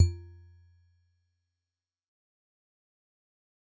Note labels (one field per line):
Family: mallet percussion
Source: acoustic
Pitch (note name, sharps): F2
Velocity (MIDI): 75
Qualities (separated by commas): fast decay, percussive